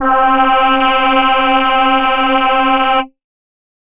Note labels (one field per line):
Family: voice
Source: synthesizer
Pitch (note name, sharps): C4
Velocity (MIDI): 75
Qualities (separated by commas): multiphonic